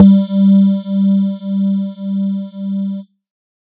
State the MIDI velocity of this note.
100